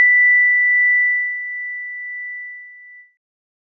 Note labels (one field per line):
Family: keyboard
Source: electronic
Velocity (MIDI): 100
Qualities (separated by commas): multiphonic